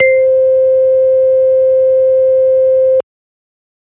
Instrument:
electronic organ